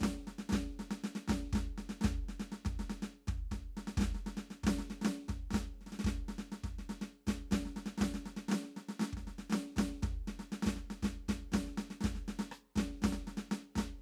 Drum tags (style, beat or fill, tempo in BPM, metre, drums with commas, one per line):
march
beat
120 BPM
4/4
snare, cross-stick, kick